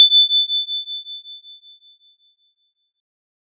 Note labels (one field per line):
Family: guitar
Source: synthesizer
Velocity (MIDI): 25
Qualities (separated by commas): bright